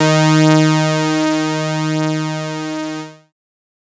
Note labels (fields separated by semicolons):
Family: bass; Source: synthesizer; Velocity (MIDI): 75; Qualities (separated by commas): bright, distorted